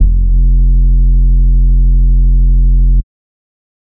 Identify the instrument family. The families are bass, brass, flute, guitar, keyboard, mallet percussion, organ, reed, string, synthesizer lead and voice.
bass